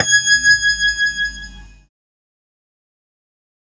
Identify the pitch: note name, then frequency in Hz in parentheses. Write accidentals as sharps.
G#6 (1661 Hz)